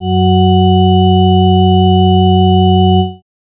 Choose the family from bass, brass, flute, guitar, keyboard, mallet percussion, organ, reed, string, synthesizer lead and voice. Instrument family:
organ